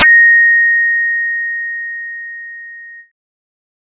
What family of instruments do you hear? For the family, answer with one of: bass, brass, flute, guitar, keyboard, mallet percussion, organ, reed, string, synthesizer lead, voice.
bass